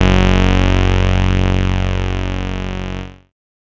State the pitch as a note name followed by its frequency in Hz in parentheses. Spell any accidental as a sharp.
F#1 (46.25 Hz)